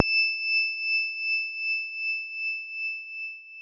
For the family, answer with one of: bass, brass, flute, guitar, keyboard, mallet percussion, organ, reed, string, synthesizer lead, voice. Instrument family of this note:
guitar